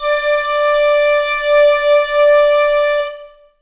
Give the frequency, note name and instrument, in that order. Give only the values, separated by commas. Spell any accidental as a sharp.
587.3 Hz, D5, acoustic flute